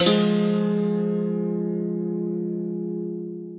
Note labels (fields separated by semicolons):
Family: guitar; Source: acoustic; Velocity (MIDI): 127; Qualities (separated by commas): long release, reverb